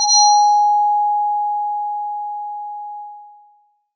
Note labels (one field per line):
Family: mallet percussion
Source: electronic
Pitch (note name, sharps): G#5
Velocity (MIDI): 127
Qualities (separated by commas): bright, multiphonic